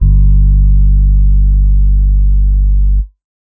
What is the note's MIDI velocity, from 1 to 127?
50